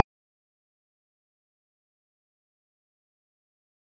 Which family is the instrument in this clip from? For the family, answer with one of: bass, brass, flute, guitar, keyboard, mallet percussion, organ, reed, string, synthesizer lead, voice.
mallet percussion